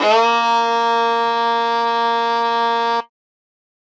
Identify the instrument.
acoustic string instrument